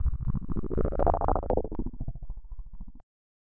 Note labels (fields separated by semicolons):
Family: keyboard; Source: electronic; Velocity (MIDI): 75; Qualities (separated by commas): distorted, non-linear envelope